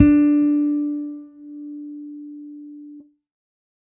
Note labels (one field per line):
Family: bass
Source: electronic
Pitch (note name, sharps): D4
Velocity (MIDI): 25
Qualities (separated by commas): dark